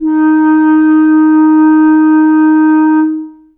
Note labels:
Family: reed; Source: acoustic; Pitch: D#4; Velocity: 50; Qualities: long release, reverb

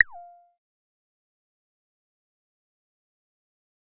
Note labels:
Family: bass; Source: synthesizer; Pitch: F5; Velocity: 25; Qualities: fast decay, percussive

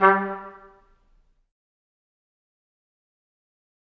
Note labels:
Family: brass; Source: acoustic; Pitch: G3; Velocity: 50; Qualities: fast decay, percussive, reverb

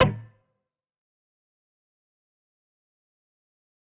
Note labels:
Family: guitar; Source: electronic; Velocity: 25; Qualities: distorted, fast decay, percussive

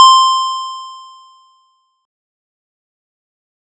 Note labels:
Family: keyboard; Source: electronic; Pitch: C6; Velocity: 25; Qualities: distorted, fast decay

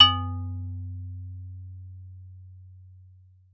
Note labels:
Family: mallet percussion; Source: acoustic; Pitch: F#2; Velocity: 25

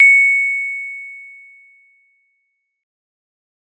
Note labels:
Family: mallet percussion; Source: acoustic; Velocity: 75

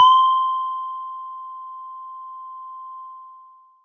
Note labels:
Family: mallet percussion; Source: acoustic; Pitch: C6; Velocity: 75; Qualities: long release

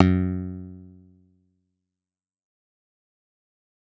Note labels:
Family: bass; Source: synthesizer; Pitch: F#2; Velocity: 50; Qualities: fast decay

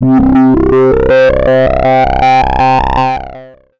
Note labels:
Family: bass; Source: synthesizer; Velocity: 100; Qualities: distorted, long release, multiphonic, tempo-synced

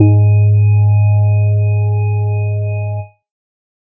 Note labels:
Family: organ; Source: electronic; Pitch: G#2; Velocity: 25; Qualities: dark

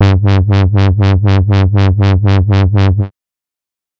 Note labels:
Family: bass; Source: synthesizer; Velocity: 75; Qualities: bright, distorted, tempo-synced

